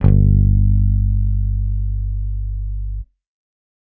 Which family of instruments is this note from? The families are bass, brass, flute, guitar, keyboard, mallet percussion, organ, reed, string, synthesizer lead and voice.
bass